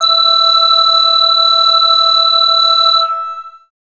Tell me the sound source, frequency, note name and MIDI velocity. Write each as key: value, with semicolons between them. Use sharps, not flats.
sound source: synthesizer; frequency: 1319 Hz; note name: E6; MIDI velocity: 100